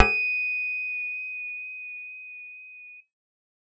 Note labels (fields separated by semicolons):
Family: bass; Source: synthesizer; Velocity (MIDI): 75; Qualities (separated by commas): bright, reverb